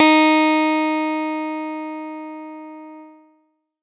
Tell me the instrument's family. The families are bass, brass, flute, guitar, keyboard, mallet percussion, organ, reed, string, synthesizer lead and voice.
keyboard